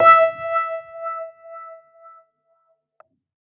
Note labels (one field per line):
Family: keyboard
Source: electronic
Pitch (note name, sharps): E5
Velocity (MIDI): 75